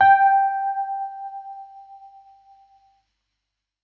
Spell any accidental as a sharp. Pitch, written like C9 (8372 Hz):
G5 (784 Hz)